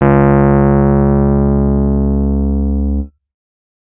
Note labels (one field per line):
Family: keyboard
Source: electronic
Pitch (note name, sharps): C#2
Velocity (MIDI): 127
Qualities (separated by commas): distorted